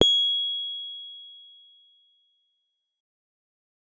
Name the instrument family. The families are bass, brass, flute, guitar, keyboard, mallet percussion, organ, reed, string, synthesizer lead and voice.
keyboard